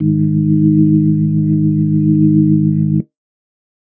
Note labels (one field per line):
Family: organ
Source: electronic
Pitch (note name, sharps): G#1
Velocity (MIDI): 25